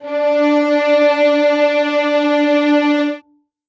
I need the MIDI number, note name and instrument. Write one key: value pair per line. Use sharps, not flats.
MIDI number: 62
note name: D4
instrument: acoustic string instrument